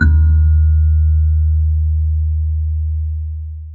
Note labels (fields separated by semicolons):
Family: mallet percussion; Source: acoustic; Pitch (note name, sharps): D#2; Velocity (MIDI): 100; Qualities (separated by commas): dark, long release, reverb